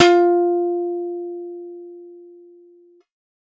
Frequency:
349.2 Hz